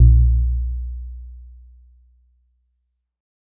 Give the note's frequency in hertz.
61.74 Hz